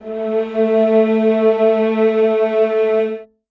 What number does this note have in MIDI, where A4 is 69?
57